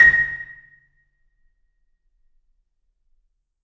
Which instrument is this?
acoustic mallet percussion instrument